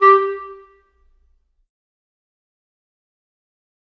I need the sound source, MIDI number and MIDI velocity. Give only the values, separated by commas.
acoustic, 67, 100